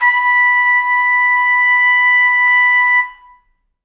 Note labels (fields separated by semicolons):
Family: brass; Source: acoustic; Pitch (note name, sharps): B5; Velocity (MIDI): 25; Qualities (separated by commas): reverb